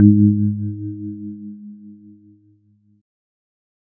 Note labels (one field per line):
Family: keyboard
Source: electronic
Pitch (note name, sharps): G#2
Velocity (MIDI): 100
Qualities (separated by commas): dark